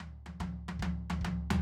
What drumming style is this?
punk